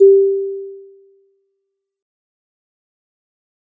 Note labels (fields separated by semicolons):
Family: mallet percussion; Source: acoustic; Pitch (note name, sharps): G4; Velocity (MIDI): 25; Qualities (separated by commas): fast decay